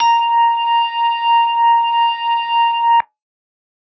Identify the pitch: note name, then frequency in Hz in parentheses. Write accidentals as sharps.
A#5 (932.3 Hz)